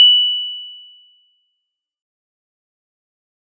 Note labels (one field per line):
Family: mallet percussion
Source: acoustic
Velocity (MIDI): 100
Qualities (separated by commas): fast decay